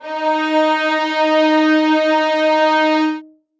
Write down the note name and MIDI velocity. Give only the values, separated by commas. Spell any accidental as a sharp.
D#4, 100